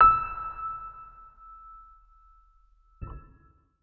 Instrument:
electronic organ